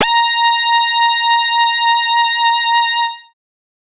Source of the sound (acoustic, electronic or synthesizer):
synthesizer